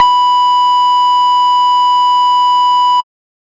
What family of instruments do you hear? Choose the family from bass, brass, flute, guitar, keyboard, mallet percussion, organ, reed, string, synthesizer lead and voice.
bass